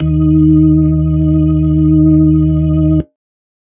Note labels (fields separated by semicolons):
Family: organ; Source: electronic; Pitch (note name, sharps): D#2; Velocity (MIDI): 75